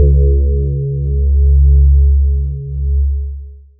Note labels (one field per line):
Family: voice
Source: synthesizer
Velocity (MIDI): 127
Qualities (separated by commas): dark, long release